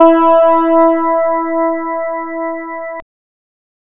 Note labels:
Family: bass; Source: synthesizer; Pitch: E4; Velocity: 25; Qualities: distorted, multiphonic

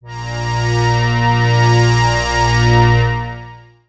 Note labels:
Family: synthesizer lead; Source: synthesizer; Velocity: 127; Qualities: bright, long release, non-linear envelope

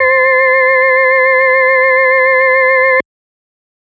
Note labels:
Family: organ; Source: electronic; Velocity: 50; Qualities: multiphonic

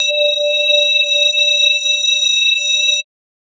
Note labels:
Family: mallet percussion; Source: electronic; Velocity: 75; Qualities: multiphonic, non-linear envelope

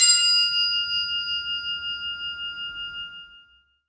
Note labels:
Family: mallet percussion; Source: acoustic; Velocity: 50; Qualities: reverb

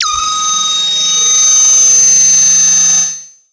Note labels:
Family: synthesizer lead; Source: synthesizer; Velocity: 75; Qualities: multiphonic, non-linear envelope

